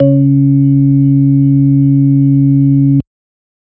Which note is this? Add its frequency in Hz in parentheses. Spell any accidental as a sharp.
C#3 (138.6 Hz)